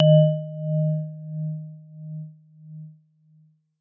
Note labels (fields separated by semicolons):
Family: mallet percussion; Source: acoustic; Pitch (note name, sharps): D#3; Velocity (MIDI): 100; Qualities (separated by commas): non-linear envelope